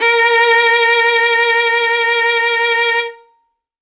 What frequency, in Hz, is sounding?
466.2 Hz